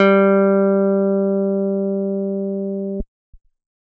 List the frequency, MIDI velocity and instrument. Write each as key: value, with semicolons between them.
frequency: 196 Hz; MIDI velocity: 127; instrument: electronic keyboard